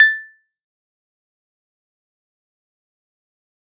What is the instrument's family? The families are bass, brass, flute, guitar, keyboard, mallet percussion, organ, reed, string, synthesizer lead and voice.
keyboard